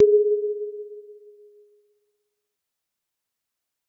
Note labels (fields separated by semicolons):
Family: mallet percussion; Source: acoustic; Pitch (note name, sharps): G#4; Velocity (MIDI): 75; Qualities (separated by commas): dark, fast decay